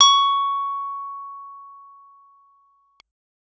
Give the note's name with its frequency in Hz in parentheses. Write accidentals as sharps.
C#6 (1109 Hz)